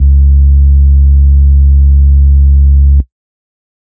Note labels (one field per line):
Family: organ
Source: electronic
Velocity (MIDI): 75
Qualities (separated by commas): distorted